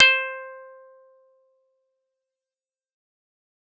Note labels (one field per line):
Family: guitar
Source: acoustic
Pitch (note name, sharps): C5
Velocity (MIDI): 75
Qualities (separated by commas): fast decay, percussive, reverb